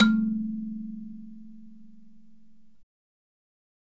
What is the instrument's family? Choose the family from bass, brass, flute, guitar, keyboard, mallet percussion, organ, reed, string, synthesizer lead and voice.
mallet percussion